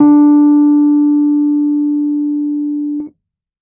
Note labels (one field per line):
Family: keyboard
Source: electronic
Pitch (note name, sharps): D4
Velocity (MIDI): 75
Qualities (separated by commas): dark